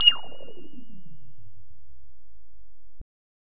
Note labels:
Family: bass; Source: synthesizer; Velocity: 75; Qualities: bright, distorted

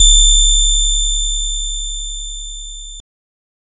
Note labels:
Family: guitar; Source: synthesizer; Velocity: 127; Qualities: bright, distorted

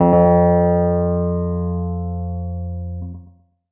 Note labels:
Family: keyboard; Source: electronic; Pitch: F2; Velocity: 75; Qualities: distorted, tempo-synced

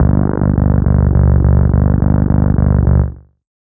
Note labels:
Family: bass; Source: synthesizer; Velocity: 75; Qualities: distorted, tempo-synced

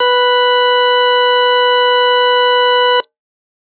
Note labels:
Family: organ; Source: electronic; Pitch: B4; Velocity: 50

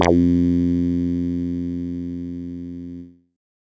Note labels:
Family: bass; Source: synthesizer; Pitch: F2; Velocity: 100; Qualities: distorted

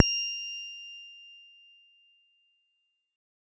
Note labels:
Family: guitar; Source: electronic; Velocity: 75; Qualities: bright, reverb

